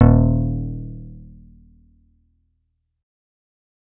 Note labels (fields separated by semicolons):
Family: bass; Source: synthesizer; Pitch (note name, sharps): D#1; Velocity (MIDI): 100